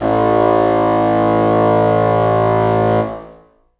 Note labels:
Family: reed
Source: acoustic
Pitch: A1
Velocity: 127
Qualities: reverb

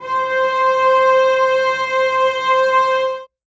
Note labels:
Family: string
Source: acoustic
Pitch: C5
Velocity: 50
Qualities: reverb

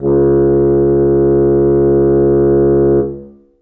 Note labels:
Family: reed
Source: acoustic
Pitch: C#2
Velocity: 25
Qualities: reverb

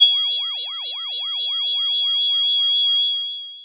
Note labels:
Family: voice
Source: synthesizer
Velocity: 25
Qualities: bright, distorted, long release

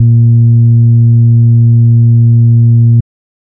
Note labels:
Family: organ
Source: electronic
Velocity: 127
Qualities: bright, distorted

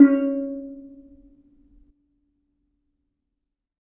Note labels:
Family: mallet percussion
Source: acoustic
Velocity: 75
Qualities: reverb

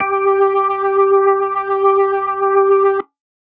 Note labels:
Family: organ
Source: electronic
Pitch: G4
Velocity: 127

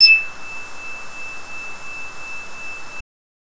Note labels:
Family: bass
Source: synthesizer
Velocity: 75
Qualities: bright, distorted

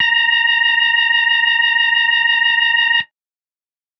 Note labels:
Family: organ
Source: electronic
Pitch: A#5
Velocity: 100

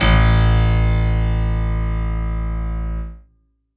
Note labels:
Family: keyboard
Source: acoustic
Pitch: A1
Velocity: 127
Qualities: bright, reverb

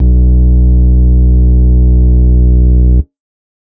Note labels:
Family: organ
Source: electronic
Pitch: B1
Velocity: 50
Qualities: distorted

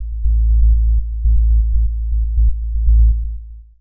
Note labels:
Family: synthesizer lead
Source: synthesizer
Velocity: 75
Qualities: dark, long release, tempo-synced

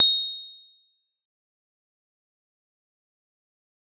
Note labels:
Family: mallet percussion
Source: acoustic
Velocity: 100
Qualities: bright, fast decay, percussive

